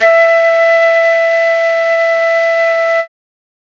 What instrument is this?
acoustic flute